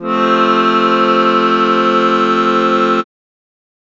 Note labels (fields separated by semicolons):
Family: keyboard; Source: acoustic; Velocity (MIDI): 50